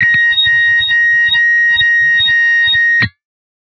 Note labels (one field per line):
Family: guitar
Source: synthesizer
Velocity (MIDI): 50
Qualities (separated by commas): bright, distorted